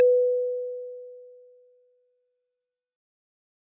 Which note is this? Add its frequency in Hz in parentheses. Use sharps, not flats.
B4 (493.9 Hz)